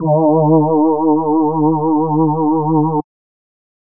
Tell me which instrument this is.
synthesizer voice